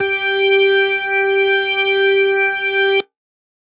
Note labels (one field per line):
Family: organ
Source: electronic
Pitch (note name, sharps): G4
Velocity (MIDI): 75